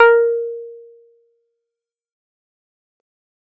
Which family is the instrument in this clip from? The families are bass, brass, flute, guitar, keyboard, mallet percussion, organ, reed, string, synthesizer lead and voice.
keyboard